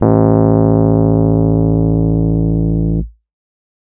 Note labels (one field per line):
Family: keyboard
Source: electronic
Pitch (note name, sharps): A1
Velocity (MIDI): 25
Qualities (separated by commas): distorted